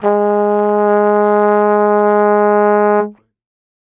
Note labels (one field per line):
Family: brass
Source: acoustic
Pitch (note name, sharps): G#3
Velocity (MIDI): 50